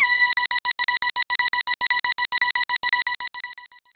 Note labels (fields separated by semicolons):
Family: synthesizer lead; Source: synthesizer; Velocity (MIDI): 127; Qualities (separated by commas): long release